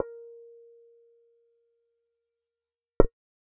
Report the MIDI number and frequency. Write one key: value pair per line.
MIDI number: 70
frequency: 466.2 Hz